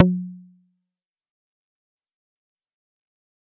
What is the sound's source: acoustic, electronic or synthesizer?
synthesizer